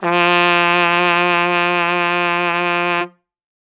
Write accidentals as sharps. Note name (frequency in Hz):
F3 (174.6 Hz)